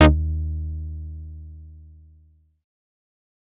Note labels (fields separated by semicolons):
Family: bass; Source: synthesizer; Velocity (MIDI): 100; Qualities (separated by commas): distorted, fast decay